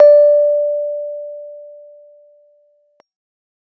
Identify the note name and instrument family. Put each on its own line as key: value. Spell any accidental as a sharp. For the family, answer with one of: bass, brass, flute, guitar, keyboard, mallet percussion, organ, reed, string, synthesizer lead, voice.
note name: D5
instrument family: keyboard